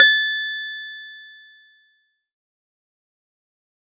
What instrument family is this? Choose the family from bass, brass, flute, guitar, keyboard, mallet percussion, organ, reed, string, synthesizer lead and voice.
keyboard